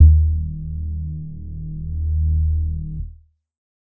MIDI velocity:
75